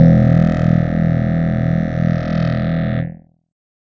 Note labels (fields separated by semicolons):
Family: keyboard; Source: electronic; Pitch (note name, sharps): E1; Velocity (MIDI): 100; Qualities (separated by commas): bright, distorted, multiphonic